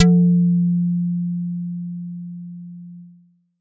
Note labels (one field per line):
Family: bass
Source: synthesizer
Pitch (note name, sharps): F3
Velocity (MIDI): 75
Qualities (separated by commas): distorted